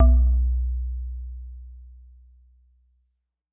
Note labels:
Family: mallet percussion; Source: acoustic; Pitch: B1; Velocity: 25; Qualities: dark, reverb

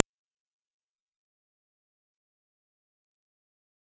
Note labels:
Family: bass; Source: synthesizer; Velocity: 25; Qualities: fast decay, percussive

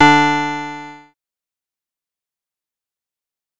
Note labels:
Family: bass; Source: synthesizer; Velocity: 50; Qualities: bright, distorted, fast decay

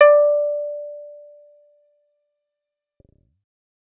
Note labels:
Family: bass; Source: synthesizer; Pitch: D5; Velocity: 127; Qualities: fast decay

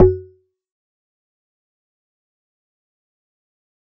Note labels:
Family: mallet percussion; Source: electronic; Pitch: F#2; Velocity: 50; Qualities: fast decay, percussive

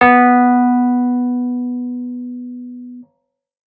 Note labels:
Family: keyboard; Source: electronic; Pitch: B3; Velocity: 127

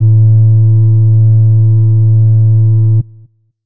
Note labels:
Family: flute; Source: acoustic; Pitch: A2; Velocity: 75; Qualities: dark

